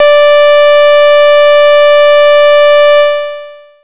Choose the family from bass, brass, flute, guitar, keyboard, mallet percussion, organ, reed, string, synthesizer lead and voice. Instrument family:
bass